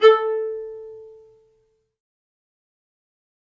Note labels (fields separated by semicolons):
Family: string; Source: acoustic; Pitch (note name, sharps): A4; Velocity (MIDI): 100; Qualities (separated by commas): fast decay, reverb